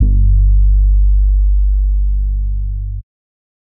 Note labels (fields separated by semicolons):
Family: bass; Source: synthesizer; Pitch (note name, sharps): G1; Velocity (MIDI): 127; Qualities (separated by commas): dark